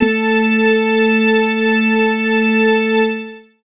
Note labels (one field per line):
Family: organ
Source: electronic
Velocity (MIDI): 75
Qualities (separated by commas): reverb